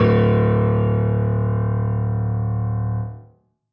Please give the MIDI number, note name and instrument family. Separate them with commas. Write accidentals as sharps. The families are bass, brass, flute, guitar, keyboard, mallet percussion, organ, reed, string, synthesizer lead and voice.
26, D1, keyboard